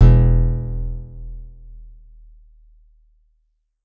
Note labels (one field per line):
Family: guitar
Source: acoustic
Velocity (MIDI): 75